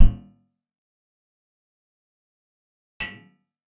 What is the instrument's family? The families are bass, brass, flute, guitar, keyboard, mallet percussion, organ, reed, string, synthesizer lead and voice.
guitar